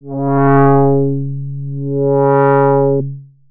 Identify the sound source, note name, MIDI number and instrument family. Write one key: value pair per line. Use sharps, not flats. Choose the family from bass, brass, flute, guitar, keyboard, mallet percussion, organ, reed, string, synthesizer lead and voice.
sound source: synthesizer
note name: C#3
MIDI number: 49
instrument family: bass